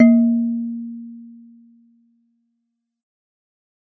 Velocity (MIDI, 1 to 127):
75